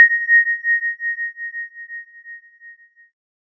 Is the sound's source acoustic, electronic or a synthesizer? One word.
synthesizer